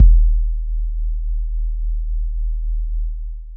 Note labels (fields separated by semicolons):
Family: bass; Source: synthesizer; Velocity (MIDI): 127; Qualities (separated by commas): dark, long release